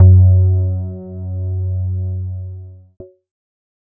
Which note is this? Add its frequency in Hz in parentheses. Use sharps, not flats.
F#2 (92.5 Hz)